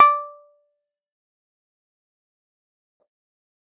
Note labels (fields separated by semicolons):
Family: keyboard; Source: electronic; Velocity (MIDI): 75; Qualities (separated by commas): fast decay, percussive